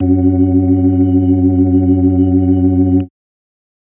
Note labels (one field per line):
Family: organ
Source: electronic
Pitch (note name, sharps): F#2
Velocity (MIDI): 100